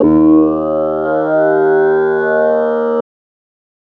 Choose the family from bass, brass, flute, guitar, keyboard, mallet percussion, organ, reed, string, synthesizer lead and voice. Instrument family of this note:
voice